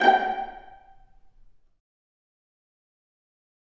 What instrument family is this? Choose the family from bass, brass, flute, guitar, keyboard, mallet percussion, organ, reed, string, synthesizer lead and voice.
string